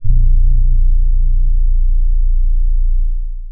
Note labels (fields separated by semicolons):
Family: keyboard; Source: electronic; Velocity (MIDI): 50; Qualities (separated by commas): dark, long release